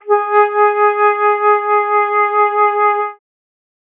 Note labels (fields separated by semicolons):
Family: flute; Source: acoustic; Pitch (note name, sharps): G#4; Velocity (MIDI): 50